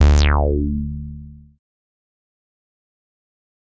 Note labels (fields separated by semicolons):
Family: bass; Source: synthesizer; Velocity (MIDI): 127; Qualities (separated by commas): bright, distorted, fast decay